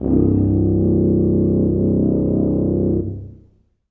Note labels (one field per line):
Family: brass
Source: acoustic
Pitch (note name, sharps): C1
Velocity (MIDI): 75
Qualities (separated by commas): dark, reverb